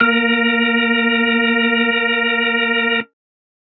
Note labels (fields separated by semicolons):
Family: organ; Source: electronic; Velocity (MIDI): 75